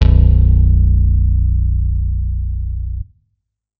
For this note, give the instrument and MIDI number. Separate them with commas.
electronic guitar, 22